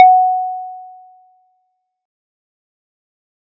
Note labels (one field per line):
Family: mallet percussion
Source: acoustic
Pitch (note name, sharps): F#5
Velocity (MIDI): 25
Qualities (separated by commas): fast decay